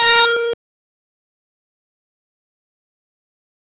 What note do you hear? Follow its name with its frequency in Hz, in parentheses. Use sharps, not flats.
A#4 (466.2 Hz)